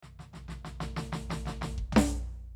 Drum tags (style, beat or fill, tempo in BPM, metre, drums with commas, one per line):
funk rock
fill
92 BPM
4/4
snare, floor tom, kick